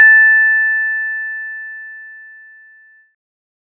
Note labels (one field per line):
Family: bass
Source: synthesizer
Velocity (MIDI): 25